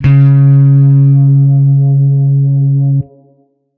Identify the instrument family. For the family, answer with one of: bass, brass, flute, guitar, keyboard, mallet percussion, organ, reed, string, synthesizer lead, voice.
guitar